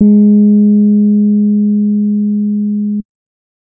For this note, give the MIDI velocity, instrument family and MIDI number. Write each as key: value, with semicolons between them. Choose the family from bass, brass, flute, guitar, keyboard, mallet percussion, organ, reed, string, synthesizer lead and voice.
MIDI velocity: 25; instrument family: keyboard; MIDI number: 56